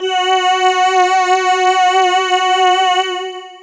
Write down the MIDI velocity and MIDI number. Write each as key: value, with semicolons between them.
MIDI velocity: 75; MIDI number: 66